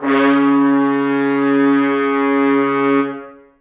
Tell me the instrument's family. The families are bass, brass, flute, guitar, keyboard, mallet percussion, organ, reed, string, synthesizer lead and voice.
brass